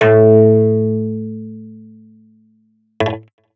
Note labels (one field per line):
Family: guitar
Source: electronic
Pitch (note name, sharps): A2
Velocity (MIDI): 75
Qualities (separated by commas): distorted